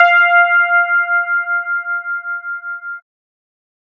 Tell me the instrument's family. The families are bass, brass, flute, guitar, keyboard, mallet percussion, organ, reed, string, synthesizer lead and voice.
bass